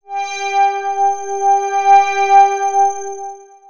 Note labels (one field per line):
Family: synthesizer lead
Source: synthesizer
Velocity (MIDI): 75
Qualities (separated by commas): bright, long release, non-linear envelope